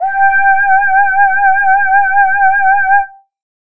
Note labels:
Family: voice; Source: synthesizer; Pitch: G5; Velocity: 127

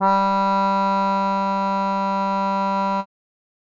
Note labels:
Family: reed; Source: acoustic; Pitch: G3; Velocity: 25

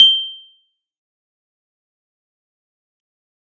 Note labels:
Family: keyboard; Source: electronic; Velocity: 75; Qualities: fast decay, percussive

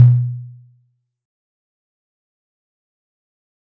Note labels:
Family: mallet percussion; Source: acoustic; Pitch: B2; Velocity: 50; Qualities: fast decay, percussive

